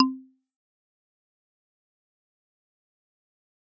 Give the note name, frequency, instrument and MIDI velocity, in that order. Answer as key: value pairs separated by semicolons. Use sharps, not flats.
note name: C4; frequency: 261.6 Hz; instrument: acoustic mallet percussion instrument; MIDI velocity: 127